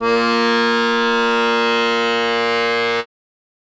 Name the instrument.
acoustic reed instrument